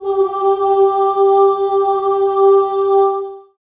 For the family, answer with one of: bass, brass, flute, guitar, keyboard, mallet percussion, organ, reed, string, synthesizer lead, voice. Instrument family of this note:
voice